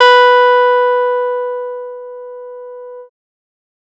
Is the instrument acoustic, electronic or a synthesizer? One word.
synthesizer